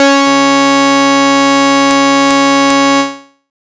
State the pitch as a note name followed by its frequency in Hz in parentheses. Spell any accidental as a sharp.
C#4 (277.2 Hz)